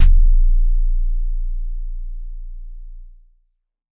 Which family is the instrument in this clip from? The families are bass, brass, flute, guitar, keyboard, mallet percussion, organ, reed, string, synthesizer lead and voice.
bass